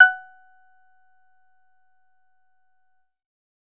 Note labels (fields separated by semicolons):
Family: bass; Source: synthesizer; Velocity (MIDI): 50; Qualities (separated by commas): percussive